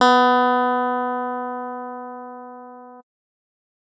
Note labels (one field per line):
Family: keyboard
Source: electronic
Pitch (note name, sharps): B3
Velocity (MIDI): 127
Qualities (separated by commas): bright